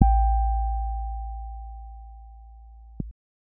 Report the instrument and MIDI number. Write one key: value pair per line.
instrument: electronic keyboard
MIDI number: 79